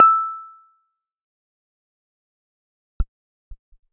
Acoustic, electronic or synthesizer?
electronic